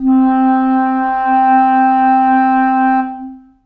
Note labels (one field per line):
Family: reed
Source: acoustic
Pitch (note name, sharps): C4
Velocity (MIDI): 75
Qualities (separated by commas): dark, long release, reverb